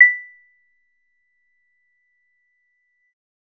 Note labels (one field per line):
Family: bass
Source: synthesizer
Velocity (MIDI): 100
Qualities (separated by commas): percussive